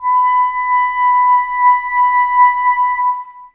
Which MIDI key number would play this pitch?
83